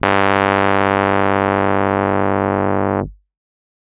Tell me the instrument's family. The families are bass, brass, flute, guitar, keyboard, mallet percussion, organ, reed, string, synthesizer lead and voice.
keyboard